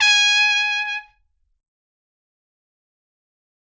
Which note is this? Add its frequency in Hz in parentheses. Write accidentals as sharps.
G#5 (830.6 Hz)